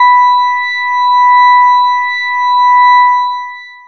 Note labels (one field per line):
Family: bass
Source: synthesizer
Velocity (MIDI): 100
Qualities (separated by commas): long release